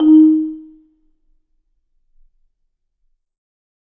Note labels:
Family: mallet percussion; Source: acoustic; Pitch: D#4; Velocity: 75; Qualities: reverb

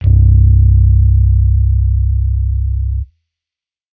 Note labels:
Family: bass; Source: electronic; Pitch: C1; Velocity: 25; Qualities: distorted

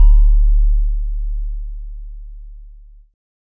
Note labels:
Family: keyboard; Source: electronic; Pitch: D1; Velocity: 50; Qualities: distorted

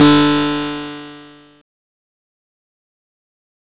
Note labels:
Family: guitar; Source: electronic; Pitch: D3; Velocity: 25; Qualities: bright, distorted, fast decay

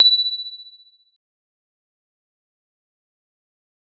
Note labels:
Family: keyboard; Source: electronic; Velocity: 75; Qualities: bright, fast decay, percussive

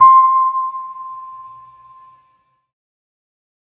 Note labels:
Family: keyboard; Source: electronic; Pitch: C6; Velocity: 100

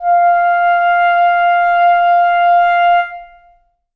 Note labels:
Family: reed; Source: acoustic; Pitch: F5; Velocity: 25; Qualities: long release, reverb

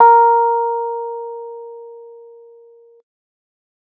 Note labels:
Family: keyboard; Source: electronic; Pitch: A#4; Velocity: 100

